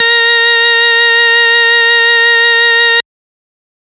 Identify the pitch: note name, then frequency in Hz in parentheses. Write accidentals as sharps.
A#4 (466.2 Hz)